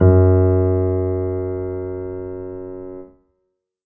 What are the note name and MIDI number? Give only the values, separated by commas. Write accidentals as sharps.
F#2, 42